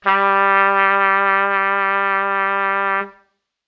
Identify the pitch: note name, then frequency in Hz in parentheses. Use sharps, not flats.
G3 (196 Hz)